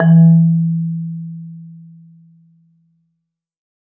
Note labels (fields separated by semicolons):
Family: mallet percussion; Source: acoustic; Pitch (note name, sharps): E3; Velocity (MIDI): 50; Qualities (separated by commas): dark, reverb